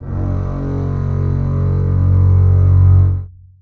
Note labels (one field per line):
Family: string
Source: acoustic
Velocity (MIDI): 100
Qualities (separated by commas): long release, reverb